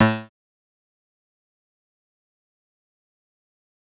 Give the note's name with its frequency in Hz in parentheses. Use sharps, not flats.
A2 (110 Hz)